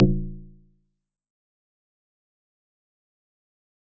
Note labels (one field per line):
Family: mallet percussion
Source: acoustic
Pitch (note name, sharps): A0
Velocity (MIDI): 100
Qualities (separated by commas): fast decay, percussive